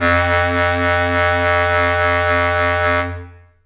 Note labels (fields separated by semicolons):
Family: reed; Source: acoustic; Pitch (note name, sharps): F2; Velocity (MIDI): 127; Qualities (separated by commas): reverb